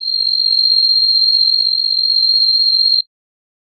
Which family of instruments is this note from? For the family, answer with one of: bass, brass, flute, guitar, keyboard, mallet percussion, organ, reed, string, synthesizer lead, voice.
reed